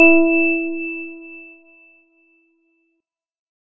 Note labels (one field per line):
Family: organ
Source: electronic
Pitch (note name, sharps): E4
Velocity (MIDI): 50